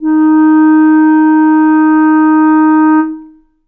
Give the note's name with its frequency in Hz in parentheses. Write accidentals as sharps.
D#4 (311.1 Hz)